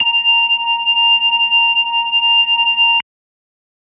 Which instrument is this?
electronic organ